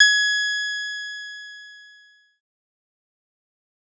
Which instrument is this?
synthesizer bass